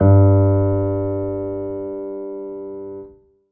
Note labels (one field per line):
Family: keyboard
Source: acoustic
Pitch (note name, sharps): G2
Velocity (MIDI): 25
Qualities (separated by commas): reverb